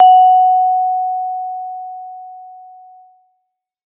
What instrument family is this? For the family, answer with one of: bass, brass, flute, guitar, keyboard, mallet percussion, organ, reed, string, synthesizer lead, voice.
mallet percussion